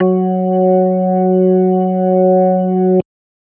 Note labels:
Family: organ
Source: electronic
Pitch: F#3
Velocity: 50

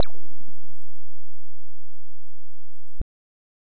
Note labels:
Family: bass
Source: synthesizer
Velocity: 50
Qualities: bright, distorted

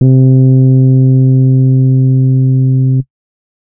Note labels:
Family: keyboard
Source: electronic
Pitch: C3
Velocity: 50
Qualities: dark

